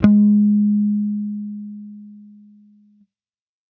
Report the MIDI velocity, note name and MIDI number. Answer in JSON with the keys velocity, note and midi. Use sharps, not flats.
{"velocity": 127, "note": "G#3", "midi": 56}